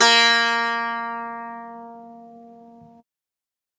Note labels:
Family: guitar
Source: acoustic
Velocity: 75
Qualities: bright, multiphonic, reverb

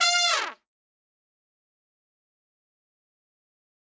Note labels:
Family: brass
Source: acoustic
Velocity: 100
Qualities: bright, fast decay, reverb

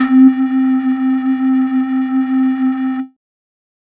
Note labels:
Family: flute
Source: synthesizer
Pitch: C4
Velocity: 100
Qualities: distorted

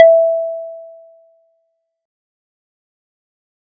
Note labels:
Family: mallet percussion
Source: acoustic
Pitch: E5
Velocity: 25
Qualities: fast decay

